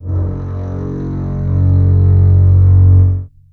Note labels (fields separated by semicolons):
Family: string; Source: acoustic; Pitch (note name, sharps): F#1; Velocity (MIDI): 75; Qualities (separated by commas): long release, reverb